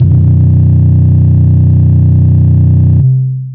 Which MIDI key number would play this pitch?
23